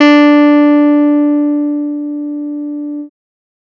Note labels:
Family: bass; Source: synthesizer; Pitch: D4; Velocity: 75; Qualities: distorted

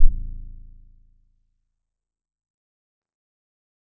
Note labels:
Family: guitar; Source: acoustic; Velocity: 25; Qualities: dark, percussive

